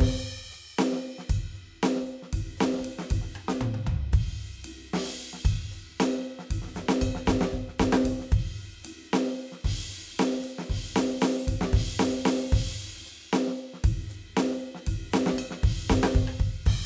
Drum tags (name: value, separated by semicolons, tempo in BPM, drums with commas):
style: funk; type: beat; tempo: 115 BPM; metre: 4/4; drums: crash, ride, ride bell, closed hi-hat, open hi-hat, hi-hat pedal, snare, cross-stick, high tom, mid tom, floor tom, kick